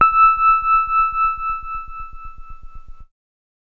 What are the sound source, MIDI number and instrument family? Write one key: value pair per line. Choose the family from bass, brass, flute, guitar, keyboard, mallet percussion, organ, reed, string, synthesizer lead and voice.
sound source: electronic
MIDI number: 88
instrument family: keyboard